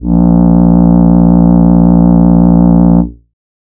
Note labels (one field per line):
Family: voice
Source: synthesizer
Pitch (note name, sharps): A#1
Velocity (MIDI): 127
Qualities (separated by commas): distorted